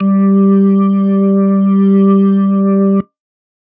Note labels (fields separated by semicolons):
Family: organ; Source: electronic; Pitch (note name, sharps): G3; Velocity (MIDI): 127